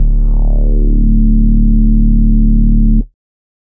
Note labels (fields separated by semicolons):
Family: bass; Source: synthesizer; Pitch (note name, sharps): D1; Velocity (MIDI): 75; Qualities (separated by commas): dark, distorted